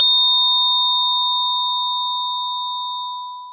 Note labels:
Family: mallet percussion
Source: acoustic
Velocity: 75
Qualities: bright, distorted, long release

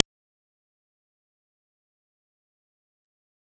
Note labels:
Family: bass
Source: synthesizer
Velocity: 75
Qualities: fast decay, percussive

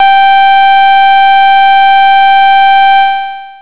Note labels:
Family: bass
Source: synthesizer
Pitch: G5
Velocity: 50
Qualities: bright, distorted, long release

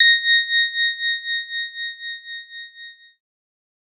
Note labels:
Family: keyboard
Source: electronic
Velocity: 127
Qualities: bright

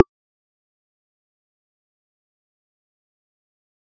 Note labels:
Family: mallet percussion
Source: acoustic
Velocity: 50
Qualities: fast decay, percussive

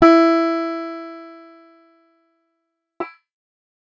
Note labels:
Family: guitar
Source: acoustic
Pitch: E4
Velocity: 25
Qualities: bright, distorted

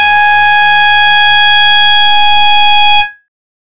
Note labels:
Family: bass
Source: synthesizer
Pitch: G#5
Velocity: 75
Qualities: bright, distorted

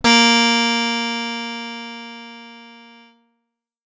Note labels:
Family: guitar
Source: acoustic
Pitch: A#3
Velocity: 127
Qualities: bright, distorted

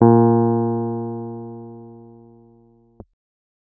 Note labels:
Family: keyboard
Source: electronic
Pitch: A#2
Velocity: 75

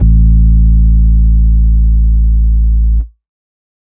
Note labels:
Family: keyboard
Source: electronic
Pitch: A1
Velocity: 25

